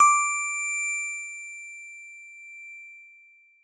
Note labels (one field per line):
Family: mallet percussion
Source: acoustic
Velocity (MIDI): 100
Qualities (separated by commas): bright